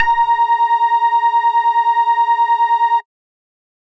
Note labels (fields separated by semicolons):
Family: bass; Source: synthesizer; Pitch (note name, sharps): A#5; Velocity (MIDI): 100